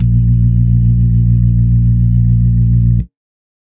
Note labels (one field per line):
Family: organ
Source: electronic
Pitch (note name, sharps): A#1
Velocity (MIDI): 75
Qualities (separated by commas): dark, reverb